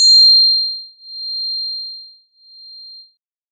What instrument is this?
electronic keyboard